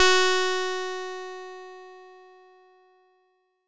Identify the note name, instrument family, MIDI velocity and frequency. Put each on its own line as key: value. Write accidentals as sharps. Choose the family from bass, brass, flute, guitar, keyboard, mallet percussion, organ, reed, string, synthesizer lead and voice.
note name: F#4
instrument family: bass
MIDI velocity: 50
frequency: 370 Hz